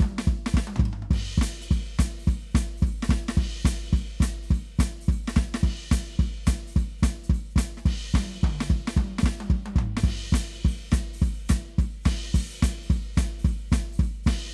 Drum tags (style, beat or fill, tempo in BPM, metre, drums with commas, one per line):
swing
beat
215 BPM
4/4
crash, closed hi-hat, open hi-hat, hi-hat pedal, snare, high tom, mid tom, floor tom, kick